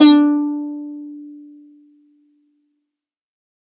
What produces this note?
acoustic string instrument